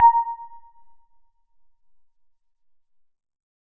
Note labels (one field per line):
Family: synthesizer lead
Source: synthesizer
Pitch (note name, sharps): A#5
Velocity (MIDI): 25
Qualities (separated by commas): percussive